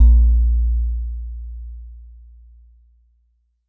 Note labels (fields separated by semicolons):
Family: mallet percussion; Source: acoustic; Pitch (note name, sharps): A#1; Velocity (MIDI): 50